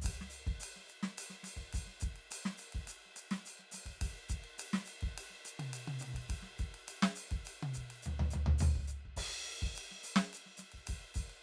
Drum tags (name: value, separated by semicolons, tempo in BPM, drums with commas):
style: Afro-Cuban; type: beat; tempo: 105 BPM; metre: 4/4; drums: crash, ride, ride bell, hi-hat pedal, snare, high tom, floor tom, kick